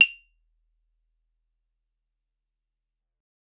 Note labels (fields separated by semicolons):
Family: guitar; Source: acoustic; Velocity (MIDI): 127; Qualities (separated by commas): fast decay, percussive